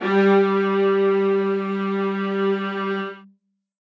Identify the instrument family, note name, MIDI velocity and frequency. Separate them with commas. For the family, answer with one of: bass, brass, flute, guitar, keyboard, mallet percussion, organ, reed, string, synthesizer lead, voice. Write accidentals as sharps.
string, G3, 127, 196 Hz